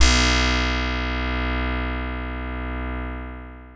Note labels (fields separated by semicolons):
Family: guitar; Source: synthesizer; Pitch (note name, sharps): B1; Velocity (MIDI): 25; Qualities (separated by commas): bright, long release